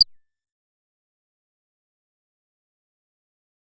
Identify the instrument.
synthesizer bass